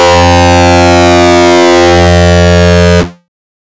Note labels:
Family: bass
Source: synthesizer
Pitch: F2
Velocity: 100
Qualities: bright, distorted

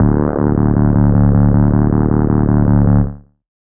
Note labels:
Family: bass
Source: synthesizer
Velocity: 127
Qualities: distorted, tempo-synced

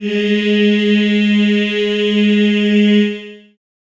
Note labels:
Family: voice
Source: acoustic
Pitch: G#3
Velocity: 75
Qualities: reverb

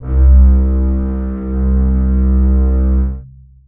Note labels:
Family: string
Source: acoustic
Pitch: C2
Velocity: 25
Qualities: long release, reverb

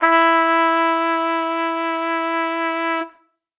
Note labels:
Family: brass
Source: acoustic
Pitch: E4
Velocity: 75

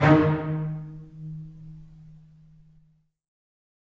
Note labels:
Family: string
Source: acoustic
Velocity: 100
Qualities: reverb

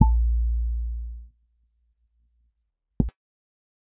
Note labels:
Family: bass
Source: synthesizer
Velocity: 25

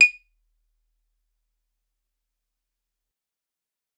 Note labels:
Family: guitar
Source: acoustic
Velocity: 127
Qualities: fast decay, percussive

